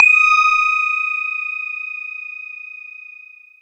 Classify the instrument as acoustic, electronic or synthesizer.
electronic